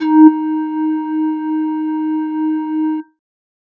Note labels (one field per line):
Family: flute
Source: synthesizer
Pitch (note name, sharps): D#4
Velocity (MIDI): 25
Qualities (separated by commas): distorted